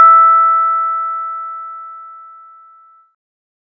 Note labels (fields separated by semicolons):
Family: bass; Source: synthesizer; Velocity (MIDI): 25